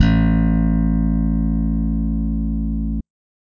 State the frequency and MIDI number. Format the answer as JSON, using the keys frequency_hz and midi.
{"frequency_hz": 55, "midi": 33}